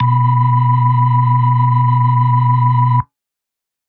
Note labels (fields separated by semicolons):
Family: organ; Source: electronic; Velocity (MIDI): 100